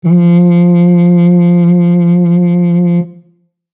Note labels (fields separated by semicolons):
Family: brass; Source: acoustic; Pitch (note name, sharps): F3; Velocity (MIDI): 75